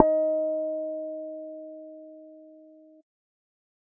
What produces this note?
synthesizer bass